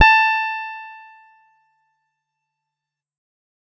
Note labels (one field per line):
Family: guitar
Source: electronic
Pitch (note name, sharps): A5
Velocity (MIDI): 50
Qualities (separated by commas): bright, fast decay